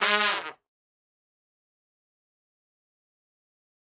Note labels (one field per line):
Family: brass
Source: acoustic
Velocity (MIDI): 100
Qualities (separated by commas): fast decay, reverb